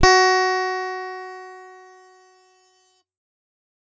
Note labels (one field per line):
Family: guitar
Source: electronic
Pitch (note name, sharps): F#4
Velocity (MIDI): 127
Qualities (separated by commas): bright